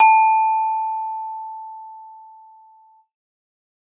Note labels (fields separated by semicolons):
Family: mallet percussion; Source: acoustic; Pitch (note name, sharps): A5; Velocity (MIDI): 100